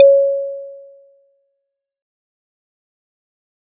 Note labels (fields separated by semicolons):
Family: mallet percussion; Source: acoustic; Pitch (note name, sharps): C#5; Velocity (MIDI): 100; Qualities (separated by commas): fast decay